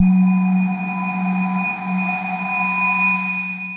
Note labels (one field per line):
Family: mallet percussion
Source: electronic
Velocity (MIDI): 75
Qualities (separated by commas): long release, non-linear envelope